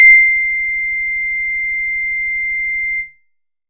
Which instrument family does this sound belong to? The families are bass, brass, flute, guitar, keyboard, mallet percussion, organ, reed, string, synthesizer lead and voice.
bass